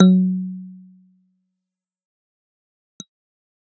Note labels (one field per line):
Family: keyboard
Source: electronic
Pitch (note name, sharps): F#3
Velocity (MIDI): 50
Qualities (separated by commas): fast decay